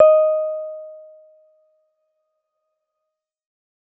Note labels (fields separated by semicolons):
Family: keyboard; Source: electronic; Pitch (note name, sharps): D#5; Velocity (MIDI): 50; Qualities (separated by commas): dark